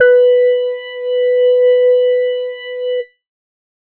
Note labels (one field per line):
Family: organ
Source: electronic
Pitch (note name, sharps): B4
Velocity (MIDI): 127